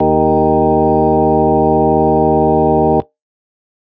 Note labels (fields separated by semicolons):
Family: organ; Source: electronic; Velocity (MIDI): 50